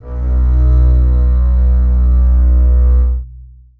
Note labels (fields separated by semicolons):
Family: string; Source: acoustic; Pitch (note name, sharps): B1; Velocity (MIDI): 50; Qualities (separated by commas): long release, reverb